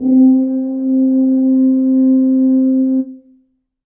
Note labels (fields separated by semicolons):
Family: brass; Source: acoustic; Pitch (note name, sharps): C4; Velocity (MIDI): 50; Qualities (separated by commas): dark, reverb